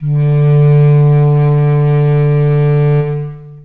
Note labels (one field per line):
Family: reed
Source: acoustic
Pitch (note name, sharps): D3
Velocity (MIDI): 25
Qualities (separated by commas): long release, reverb